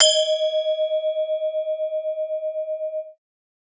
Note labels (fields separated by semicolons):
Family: mallet percussion; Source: acoustic; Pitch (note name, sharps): D#5; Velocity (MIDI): 127